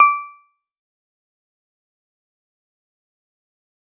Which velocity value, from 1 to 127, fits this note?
50